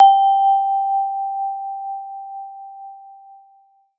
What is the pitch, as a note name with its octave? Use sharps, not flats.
G5